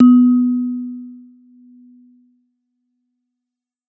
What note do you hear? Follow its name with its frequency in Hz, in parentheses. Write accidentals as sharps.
B3 (246.9 Hz)